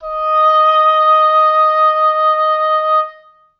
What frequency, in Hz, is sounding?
622.3 Hz